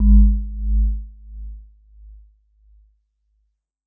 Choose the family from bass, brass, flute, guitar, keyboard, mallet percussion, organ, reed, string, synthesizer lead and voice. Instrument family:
mallet percussion